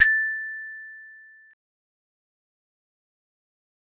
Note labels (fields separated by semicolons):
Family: mallet percussion; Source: acoustic; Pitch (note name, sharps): A6; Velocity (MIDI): 25; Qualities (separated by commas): bright, fast decay